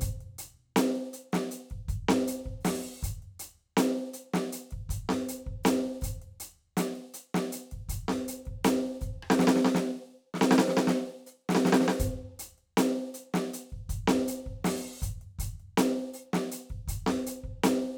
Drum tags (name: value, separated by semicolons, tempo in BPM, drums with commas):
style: funk; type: beat; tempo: 80 BPM; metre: 4/4; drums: closed hi-hat, open hi-hat, hi-hat pedal, snare, cross-stick, kick